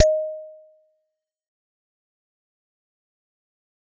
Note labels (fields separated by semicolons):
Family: mallet percussion; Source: acoustic; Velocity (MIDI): 75; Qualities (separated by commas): fast decay, percussive